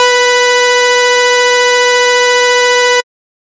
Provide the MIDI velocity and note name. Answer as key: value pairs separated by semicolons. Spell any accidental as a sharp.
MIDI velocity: 50; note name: B4